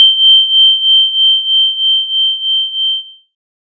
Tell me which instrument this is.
synthesizer lead